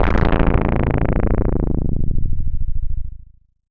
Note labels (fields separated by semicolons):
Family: bass; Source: synthesizer; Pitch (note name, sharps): A-1; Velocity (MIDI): 127; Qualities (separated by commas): bright, distorted, tempo-synced